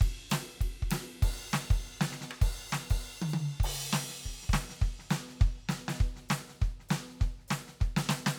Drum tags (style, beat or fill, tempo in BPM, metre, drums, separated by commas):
rockabilly, beat, 200 BPM, 4/4, crash, ride, hi-hat pedal, snare, cross-stick, high tom, kick